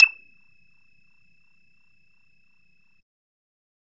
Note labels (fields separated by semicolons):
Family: bass; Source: synthesizer; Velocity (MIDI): 50; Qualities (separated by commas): bright, percussive